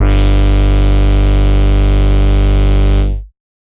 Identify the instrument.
synthesizer bass